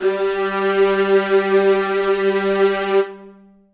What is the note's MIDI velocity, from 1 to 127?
100